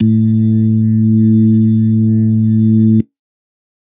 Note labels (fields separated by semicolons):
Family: organ; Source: electronic; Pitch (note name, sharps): A2; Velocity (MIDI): 127